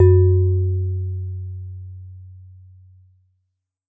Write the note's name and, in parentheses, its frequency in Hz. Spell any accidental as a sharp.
F#2 (92.5 Hz)